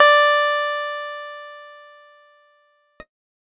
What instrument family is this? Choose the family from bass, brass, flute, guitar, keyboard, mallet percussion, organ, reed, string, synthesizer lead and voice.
keyboard